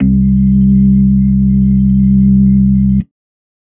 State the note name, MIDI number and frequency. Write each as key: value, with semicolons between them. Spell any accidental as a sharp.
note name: C2; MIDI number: 36; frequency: 65.41 Hz